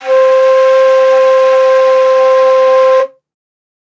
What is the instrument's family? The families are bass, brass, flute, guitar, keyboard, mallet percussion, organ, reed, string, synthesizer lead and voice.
flute